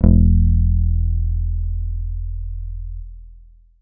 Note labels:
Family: guitar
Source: electronic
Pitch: E1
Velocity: 25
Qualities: long release

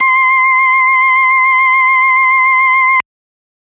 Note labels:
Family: organ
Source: electronic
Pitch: C6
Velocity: 127

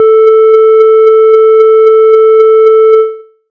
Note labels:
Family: bass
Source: synthesizer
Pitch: A4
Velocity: 127

